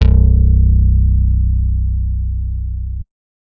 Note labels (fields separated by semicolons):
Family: guitar; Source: acoustic; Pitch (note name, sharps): B0; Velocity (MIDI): 75